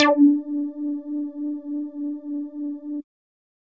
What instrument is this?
synthesizer bass